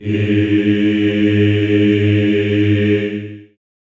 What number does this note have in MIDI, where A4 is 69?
44